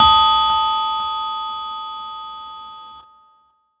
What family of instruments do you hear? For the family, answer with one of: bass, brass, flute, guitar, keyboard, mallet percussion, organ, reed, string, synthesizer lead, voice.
keyboard